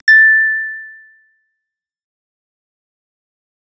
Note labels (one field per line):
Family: bass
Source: synthesizer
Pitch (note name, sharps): A6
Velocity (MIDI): 127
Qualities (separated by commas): distorted, fast decay